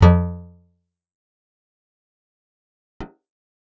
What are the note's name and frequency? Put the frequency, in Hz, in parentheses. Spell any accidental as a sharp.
F2 (87.31 Hz)